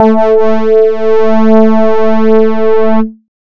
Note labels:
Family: bass; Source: synthesizer; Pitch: A3; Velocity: 50; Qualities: distorted

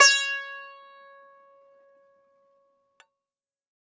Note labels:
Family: guitar; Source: acoustic; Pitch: C#5; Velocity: 127; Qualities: bright, multiphonic, percussive, reverb

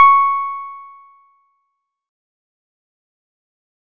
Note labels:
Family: guitar; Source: synthesizer; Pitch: C#6; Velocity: 25; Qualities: fast decay

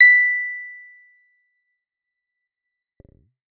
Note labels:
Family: bass; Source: synthesizer; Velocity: 100

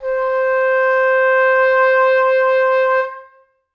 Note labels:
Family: reed; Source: acoustic; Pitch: C5; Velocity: 25; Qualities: reverb

